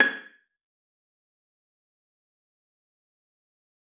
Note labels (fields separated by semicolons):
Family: string; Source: acoustic; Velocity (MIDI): 50; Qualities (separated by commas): fast decay, percussive, reverb